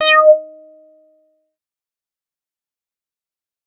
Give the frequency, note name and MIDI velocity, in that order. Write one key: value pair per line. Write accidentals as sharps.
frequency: 622.3 Hz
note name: D#5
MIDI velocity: 75